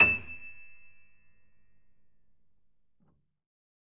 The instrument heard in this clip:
acoustic keyboard